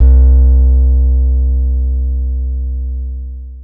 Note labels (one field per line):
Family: guitar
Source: acoustic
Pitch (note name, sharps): C2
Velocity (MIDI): 100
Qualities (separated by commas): dark, long release